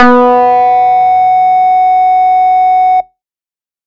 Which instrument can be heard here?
synthesizer bass